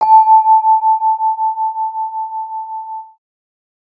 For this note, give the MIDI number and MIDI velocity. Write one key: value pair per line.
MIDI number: 81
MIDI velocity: 25